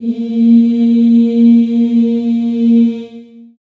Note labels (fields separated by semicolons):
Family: voice; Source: acoustic; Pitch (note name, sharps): A#3; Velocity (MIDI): 25; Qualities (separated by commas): long release, reverb